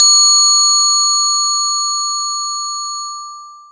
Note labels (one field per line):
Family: mallet percussion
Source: acoustic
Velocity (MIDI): 75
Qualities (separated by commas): bright, distorted, long release